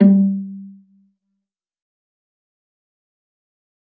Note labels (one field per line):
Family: string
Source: acoustic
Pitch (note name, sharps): G3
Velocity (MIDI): 50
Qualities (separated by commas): dark, fast decay, percussive, reverb